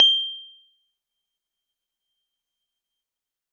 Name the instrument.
electronic keyboard